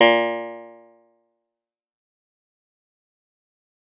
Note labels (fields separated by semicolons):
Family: guitar; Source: acoustic; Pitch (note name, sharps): A#2; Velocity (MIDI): 25; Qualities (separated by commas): bright, fast decay, percussive